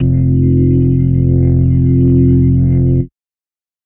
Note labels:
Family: organ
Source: electronic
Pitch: F1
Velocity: 100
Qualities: dark, distorted

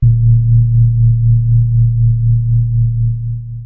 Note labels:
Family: keyboard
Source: electronic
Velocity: 25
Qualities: dark, long release, reverb

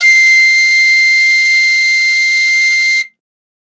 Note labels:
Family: flute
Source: acoustic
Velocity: 100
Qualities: bright

